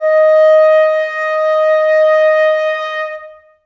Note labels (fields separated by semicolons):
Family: flute; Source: acoustic; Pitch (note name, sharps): D#5; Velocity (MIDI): 100; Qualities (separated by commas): reverb